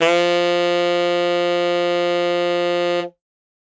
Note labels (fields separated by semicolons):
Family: reed; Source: acoustic; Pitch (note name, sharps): F3; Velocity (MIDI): 127